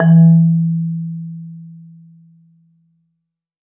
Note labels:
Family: mallet percussion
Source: acoustic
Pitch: E3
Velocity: 25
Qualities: dark, reverb

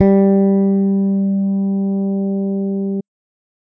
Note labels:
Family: bass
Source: electronic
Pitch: G3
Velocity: 75

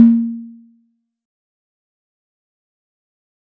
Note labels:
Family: mallet percussion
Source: acoustic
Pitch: A#3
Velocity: 50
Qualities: fast decay, percussive

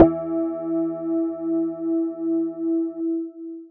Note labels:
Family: mallet percussion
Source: electronic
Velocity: 75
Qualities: long release

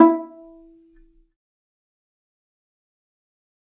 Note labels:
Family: string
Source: acoustic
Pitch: E4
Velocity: 50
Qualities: dark, fast decay, percussive, reverb

